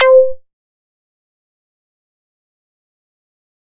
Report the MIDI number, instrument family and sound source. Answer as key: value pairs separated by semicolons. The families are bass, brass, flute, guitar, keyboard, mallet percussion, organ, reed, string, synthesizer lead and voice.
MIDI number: 72; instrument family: bass; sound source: synthesizer